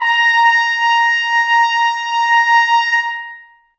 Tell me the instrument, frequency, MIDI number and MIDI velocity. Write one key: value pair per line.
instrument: acoustic brass instrument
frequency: 932.3 Hz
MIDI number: 82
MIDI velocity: 100